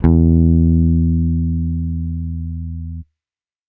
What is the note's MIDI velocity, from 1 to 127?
75